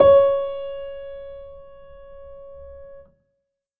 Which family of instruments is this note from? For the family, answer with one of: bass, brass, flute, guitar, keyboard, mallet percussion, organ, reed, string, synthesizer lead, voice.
keyboard